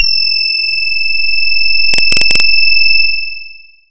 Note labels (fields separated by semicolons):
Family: voice; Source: synthesizer; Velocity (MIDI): 50; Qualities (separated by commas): bright, long release